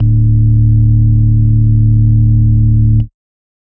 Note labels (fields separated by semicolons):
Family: organ; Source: electronic; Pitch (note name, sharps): D1; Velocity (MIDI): 75; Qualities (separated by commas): dark